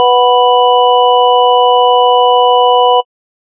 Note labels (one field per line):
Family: organ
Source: electronic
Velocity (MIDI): 127